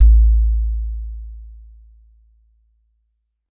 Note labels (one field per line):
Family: mallet percussion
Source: acoustic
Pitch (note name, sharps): A1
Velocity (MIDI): 50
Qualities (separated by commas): dark, non-linear envelope